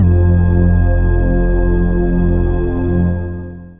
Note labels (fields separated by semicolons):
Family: synthesizer lead; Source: synthesizer; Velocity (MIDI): 50; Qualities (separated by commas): long release